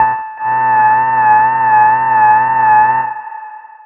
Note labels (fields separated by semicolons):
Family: bass; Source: synthesizer; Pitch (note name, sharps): A5; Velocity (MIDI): 50; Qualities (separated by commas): long release, reverb